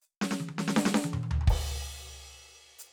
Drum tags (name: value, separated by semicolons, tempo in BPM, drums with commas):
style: Motown; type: fill; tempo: 148 BPM; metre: 4/4; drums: crash, hi-hat pedal, snare, high tom, mid tom, floor tom, kick